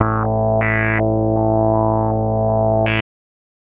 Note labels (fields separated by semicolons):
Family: bass; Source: synthesizer; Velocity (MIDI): 50; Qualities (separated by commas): tempo-synced